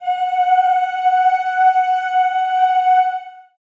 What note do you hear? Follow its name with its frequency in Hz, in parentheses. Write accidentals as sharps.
F#5 (740 Hz)